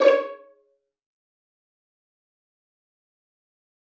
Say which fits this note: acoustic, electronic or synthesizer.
acoustic